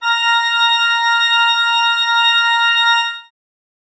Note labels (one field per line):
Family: organ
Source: acoustic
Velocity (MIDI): 127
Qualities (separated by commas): bright, reverb